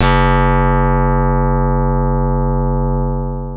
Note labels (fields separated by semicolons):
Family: keyboard; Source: electronic; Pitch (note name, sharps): F#1; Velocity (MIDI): 100; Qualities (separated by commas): bright, long release